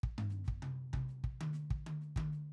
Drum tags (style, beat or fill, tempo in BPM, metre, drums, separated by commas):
Brazilian baião, fill, 95 BPM, 4/4, snare, high tom, mid tom, floor tom, kick